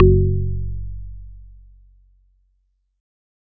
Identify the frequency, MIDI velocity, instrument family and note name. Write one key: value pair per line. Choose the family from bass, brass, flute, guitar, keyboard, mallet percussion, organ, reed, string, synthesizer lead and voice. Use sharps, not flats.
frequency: 46.25 Hz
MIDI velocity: 127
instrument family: organ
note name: F#1